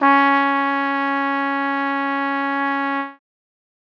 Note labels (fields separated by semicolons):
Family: brass; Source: acoustic; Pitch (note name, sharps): C#4; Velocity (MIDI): 75